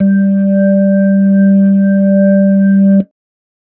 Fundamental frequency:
196 Hz